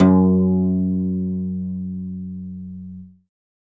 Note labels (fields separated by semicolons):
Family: guitar; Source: acoustic; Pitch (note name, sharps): F#2; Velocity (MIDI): 100; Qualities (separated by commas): reverb